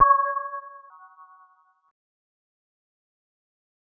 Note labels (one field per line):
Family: mallet percussion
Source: synthesizer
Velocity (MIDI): 75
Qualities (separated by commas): fast decay, multiphonic